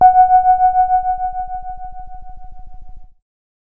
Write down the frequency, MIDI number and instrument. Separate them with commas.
740 Hz, 78, electronic keyboard